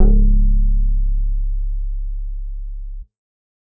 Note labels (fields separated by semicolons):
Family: bass; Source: synthesizer; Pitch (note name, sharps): C#1; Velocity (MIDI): 127; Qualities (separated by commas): dark, reverb